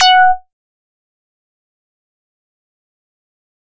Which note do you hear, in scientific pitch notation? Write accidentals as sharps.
F#5